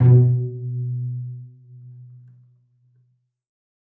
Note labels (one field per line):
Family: string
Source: acoustic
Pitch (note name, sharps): B2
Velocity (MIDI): 25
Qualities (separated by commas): dark, reverb